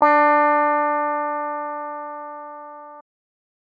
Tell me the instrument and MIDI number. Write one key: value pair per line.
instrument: electronic keyboard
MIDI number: 62